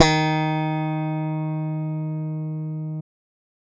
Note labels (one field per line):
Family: bass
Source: electronic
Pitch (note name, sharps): D#3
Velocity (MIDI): 127